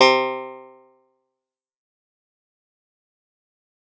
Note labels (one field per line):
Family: guitar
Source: acoustic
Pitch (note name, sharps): C3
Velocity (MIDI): 25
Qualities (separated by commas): bright, fast decay, percussive